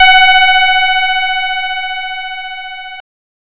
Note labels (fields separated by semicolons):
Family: guitar; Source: synthesizer; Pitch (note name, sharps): F#5; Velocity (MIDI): 25; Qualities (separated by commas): bright, distorted